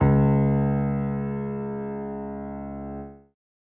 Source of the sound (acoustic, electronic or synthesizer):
acoustic